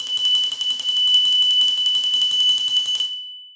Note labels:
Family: mallet percussion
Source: acoustic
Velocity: 25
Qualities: bright, long release, reverb

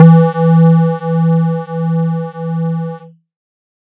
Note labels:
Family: synthesizer lead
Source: synthesizer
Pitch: E3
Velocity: 127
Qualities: distorted

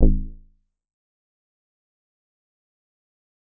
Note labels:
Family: bass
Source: synthesizer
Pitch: A0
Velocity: 75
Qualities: dark, fast decay, percussive

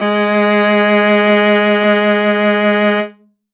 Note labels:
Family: string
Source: acoustic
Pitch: G#3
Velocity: 100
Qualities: reverb

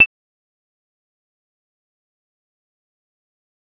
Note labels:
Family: bass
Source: synthesizer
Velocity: 100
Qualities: fast decay, percussive

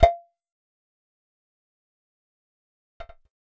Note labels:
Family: bass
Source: synthesizer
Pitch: F5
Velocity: 25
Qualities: fast decay, percussive

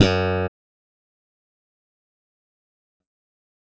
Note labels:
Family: bass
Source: electronic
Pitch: F#2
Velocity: 75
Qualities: fast decay

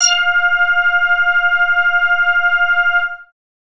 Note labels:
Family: bass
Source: synthesizer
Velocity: 25

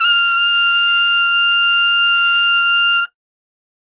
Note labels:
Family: brass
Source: acoustic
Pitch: F6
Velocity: 75

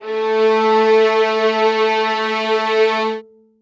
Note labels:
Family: string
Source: acoustic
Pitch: A3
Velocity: 100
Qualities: reverb

